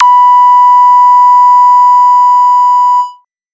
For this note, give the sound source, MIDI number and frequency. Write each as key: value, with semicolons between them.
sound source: synthesizer; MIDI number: 83; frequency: 987.8 Hz